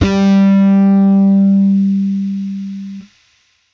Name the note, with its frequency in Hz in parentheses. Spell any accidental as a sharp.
G3 (196 Hz)